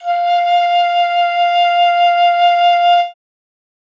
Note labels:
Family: flute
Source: acoustic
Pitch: F5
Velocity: 25

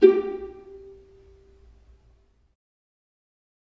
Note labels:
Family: string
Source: acoustic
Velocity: 25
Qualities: dark, fast decay, percussive, reverb

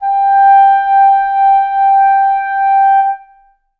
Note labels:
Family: reed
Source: acoustic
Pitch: G5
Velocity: 50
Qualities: reverb

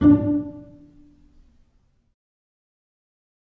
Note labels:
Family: string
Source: acoustic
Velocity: 25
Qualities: dark, fast decay, percussive, reverb

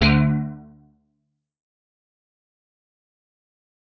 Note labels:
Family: guitar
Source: electronic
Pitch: D2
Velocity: 75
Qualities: fast decay

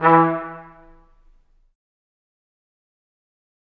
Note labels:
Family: brass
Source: acoustic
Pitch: E3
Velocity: 75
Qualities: fast decay, percussive, reverb

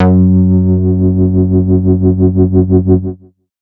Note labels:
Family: bass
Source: synthesizer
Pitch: F#2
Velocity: 50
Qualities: distorted

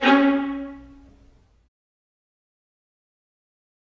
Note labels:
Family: string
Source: acoustic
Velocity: 75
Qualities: fast decay, reverb

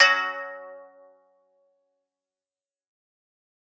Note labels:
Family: guitar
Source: acoustic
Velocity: 100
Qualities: fast decay

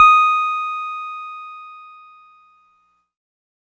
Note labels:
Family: keyboard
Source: electronic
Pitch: D#6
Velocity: 50

